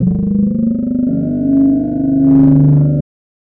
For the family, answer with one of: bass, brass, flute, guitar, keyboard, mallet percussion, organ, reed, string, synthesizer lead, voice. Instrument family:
voice